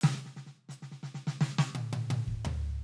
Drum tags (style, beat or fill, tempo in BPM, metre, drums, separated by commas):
New Orleans funk, fill, 84 BPM, 4/4, percussion, snare, high tom, floor tom, kick